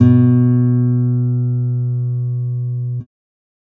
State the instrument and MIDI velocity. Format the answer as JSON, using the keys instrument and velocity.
{"instrument": "electronic guitar", "velocity": 25}